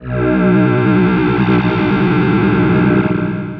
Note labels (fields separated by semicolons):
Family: voice; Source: synthesizer; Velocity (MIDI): 100; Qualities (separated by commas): bright, distorted, long release